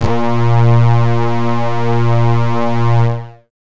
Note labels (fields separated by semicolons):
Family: bass; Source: synthesizer; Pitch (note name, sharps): A#2; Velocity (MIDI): 75; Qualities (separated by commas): distorted